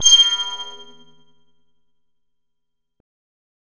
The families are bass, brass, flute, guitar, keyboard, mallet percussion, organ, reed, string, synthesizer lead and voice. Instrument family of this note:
bass